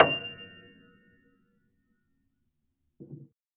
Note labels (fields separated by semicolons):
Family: keyboard; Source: acoustic; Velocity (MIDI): 50; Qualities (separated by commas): percussive, reverb